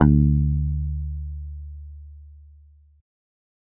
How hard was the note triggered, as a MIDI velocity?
75